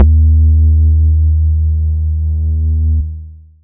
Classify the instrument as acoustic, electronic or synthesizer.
synthesizer